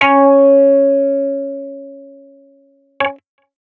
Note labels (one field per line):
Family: guitar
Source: electronic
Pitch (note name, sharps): C#4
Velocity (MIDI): 50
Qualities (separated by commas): distorted